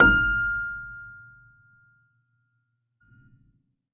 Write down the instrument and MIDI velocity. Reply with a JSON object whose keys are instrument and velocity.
{"instrument": "acoustic keyboard", "velocity": 100}